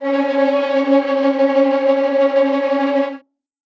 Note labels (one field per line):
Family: string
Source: acoustic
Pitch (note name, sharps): C#4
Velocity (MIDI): 25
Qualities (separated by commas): bright, non-linear envelope, reverb